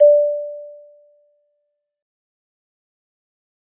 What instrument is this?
acoustic mallet percussion instrument